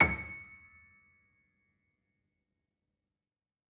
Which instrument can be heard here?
acoustic keyboard